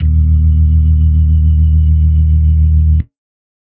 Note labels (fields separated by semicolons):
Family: organ; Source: electronic; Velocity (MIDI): 50; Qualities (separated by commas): dark, reverb